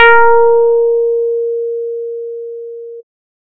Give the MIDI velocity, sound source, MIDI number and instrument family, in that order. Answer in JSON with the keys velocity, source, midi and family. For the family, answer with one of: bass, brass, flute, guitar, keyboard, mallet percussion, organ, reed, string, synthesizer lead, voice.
{"velocity": 75, "source": "synthesizer", "midi": 70, "family": "bass"}